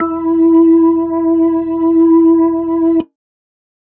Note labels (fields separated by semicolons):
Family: organ; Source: electronic; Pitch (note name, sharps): E4; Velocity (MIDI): 127